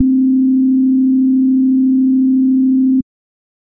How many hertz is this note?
261.6 Hz